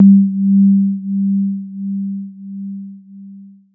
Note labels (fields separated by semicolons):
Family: keyboard; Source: electronic; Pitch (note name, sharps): G3; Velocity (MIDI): 127; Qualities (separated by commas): dark, long release